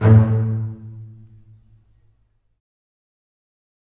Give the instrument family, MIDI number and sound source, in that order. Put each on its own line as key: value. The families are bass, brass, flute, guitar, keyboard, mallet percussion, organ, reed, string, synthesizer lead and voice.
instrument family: string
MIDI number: 45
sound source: acoustic